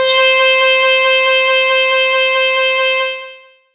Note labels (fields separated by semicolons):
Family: bass; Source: synthesizer; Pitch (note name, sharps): C5; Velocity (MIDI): 127; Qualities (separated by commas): long release